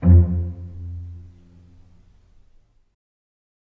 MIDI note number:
41